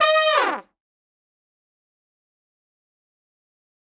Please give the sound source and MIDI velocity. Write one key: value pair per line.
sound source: acoustic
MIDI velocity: 25